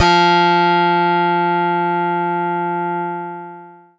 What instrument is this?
electronic keyboard